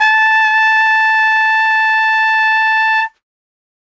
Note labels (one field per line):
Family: brass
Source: acoustic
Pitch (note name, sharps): A5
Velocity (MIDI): 25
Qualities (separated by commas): bright